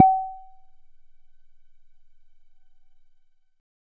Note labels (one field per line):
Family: bass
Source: synthesizer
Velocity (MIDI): 25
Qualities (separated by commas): percussive